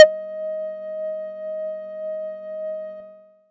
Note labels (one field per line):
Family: bass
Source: synthesizer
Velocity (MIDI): 25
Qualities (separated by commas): multiphonic